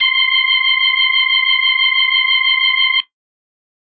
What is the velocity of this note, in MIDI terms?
50